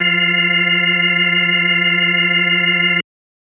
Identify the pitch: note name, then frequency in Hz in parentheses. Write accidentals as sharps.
F3 (174.6 Hz)